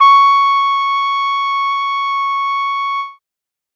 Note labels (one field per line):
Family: brass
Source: acoustic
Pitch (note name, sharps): C#6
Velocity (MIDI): 75